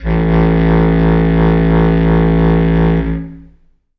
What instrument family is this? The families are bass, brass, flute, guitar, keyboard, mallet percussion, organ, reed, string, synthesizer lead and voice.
reed